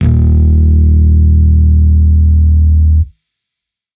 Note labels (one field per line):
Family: bass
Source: electronic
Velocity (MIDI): 25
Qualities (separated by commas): distorted